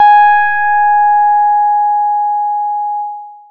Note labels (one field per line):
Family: bass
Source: synthesizer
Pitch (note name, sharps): G#5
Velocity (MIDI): 100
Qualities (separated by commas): distorted, long release